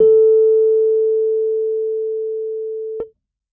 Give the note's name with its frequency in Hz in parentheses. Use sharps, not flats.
A4 (440 Hz)